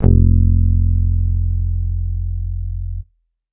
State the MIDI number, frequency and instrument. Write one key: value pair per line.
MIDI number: 29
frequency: 43.65 Hz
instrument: electronic bass